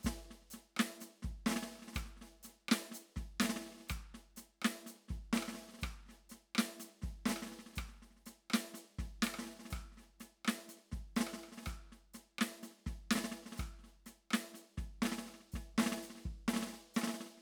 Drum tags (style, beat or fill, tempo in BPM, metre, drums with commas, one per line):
New Orleans second line
beat
124 BPM
4/4
hi-hat pedal, snare, cross-stick, kick